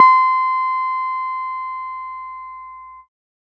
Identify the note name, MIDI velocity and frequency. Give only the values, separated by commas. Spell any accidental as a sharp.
C6, 100, 1047 Hz